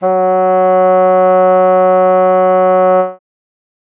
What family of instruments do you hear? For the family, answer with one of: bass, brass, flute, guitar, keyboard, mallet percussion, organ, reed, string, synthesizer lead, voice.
reed